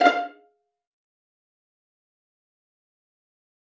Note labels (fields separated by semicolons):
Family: string; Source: acoustic; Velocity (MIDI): 25; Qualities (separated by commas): fast decay, percussive, reverb